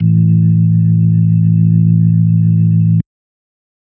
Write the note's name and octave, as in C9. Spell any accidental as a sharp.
A1